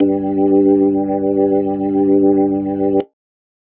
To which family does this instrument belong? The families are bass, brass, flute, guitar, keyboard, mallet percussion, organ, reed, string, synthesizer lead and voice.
organ